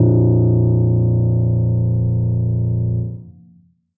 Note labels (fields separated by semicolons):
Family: keyboard; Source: acoustic; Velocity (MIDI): 50; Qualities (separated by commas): dark, long release